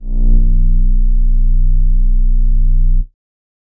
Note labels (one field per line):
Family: bass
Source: synthesizer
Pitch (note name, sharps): B0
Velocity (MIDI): 75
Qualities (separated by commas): dark